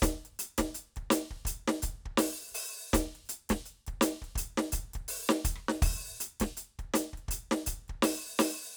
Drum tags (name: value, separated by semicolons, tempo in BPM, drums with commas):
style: New Orleans funk; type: beat; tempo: 82 BPM; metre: 4/4; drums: closed hi-hat, open hi-hat, hi-hat pedal, snare, cross-stick, kick